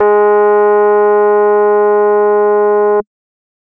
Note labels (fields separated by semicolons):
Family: organ; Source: electronic; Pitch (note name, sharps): G#3; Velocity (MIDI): 127; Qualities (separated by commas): distorted